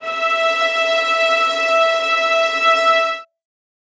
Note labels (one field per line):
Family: string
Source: acoustic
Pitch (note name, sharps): E5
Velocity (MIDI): 25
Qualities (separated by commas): reverb